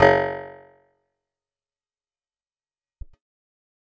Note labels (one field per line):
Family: guitar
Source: acoustic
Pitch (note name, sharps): F#1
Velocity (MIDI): 25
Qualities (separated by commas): fast decay, percussive